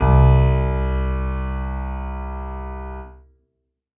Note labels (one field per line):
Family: keyboard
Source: acoustic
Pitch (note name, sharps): C2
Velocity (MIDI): 75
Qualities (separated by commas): reverb